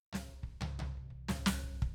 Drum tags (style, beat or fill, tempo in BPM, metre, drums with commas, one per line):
Afro-Cuban bembé
fill
122 BPM
4/4
snare, high tom, floor tom, kick